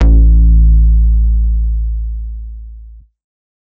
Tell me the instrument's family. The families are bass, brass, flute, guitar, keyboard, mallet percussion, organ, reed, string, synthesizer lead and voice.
bass